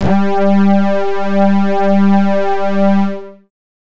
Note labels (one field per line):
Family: bass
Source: synthesizer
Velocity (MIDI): 50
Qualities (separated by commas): distorted